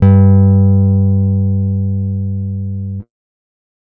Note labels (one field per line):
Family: guitar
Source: acoustic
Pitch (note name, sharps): G2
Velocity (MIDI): 75